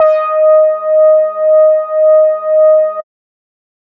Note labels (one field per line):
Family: bass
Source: synthesizer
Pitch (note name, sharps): D#5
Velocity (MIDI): 127